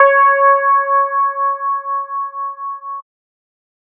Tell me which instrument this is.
synthesizer bass